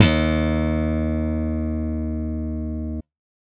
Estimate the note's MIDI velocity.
127